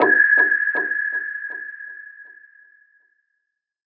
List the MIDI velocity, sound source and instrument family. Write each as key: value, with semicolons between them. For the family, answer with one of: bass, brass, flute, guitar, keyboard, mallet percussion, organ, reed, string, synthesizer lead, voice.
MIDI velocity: 75; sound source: synthesizer; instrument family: synthesizer lead